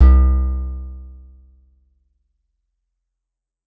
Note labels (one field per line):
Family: guitar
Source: acoustic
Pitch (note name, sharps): C2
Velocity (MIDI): 100